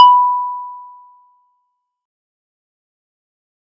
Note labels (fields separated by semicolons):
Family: mallet percussion; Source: acoustic; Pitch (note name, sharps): B5; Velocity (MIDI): 50; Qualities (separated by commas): fast decay